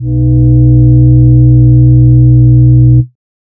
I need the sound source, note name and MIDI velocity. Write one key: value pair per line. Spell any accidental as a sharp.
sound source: synthesizer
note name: B1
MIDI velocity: 100